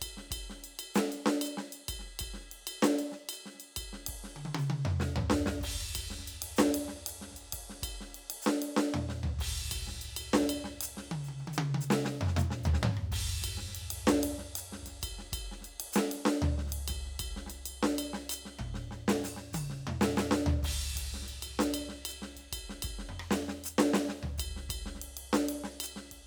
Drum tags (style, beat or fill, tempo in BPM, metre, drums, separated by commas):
Afro-Cuban, beat, 128 BPM, 4/4, crash, ride, ride bell, open hi-hat, hi-hat pedal, snare, cross-stick, high tom, mid tom, floor tom, kick